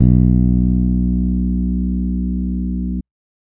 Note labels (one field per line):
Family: bass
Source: electronic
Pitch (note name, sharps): B1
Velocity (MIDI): 50